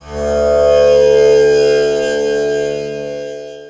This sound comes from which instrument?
acoustic guitar